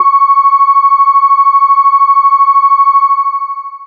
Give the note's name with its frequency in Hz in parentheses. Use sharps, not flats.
C#6 (1109 Hz)